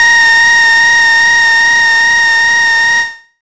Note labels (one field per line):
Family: bass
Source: synthesizer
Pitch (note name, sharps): A#5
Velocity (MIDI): 127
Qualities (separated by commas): bright, distorted, non-linear envelope